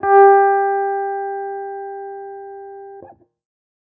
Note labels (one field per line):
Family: guitar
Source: electronic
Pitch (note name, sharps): G4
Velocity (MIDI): 75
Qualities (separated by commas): non-linear envelope